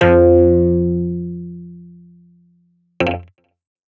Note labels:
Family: guitar; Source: electronic; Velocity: 75; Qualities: distorted

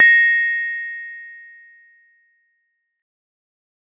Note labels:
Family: mallet percussion; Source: acoustic; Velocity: 127; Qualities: reverb

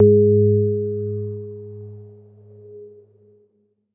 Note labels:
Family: keyboard; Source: electronic; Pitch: G#2; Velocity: 100; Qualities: dark

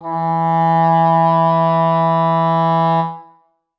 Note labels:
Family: reed; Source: acoustic; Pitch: E3; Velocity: 75; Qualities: reverb

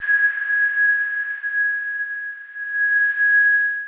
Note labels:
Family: mallet percussion; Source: electronic; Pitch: G#6; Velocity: 75; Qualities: bright, long release, non-linear envelope

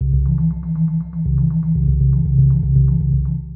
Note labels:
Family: mallet percussion; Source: synthesizer; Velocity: 25; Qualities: dark, long release, multiphonic, percussive, tempo-synced

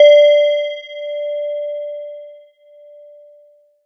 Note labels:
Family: mallet percussion; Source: electronic; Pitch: D5; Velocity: 50; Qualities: multiphonic

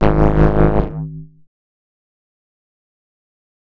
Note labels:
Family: bass; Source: synthesizer; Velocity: 50; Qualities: distorted, fast decay, multiphonic

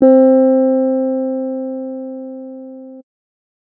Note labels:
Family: keyboard; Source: electronic; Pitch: C4; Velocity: 50; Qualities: dark

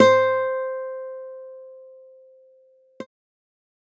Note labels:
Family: guitar; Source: electronic; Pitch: C5; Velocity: 100

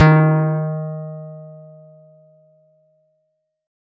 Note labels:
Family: guitar; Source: electronic; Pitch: D#3; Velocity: 75

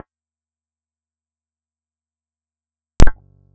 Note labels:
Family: bass; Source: synthesizer; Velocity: 127; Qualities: percussive, reverb

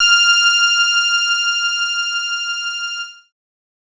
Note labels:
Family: bass; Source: synthesizer; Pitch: F6; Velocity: 75

